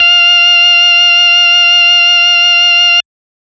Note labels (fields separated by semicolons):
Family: organ; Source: electronic; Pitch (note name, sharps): F5; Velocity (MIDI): 127; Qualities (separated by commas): bright, distorted